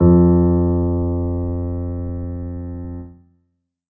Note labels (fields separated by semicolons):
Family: keyboard; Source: acoustic; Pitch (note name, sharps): F2; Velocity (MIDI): 25; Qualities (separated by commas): reverb